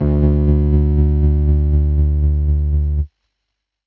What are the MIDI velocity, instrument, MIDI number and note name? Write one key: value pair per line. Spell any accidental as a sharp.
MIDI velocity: 75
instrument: electronic keyboard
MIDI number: 38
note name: D2